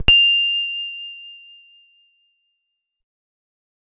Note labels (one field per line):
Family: guitar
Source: electronic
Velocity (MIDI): 100